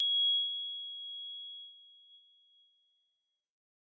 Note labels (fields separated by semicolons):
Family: keyboard; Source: electronic; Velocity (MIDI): 75; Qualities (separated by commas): bright